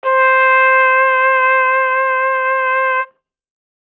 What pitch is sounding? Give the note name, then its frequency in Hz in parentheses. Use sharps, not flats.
C5 (523.3 Hz)